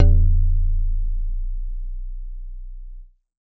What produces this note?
acoustic mallet percussion instrument